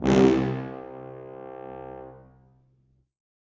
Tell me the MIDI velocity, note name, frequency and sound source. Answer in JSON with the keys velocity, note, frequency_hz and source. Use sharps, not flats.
{"velocity": 75, "note": "C2", "frequency_hz": 65.41, "source": "acoustic"}